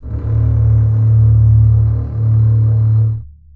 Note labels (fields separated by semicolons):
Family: string; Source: acoustic; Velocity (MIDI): 75; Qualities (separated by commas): long release, reverb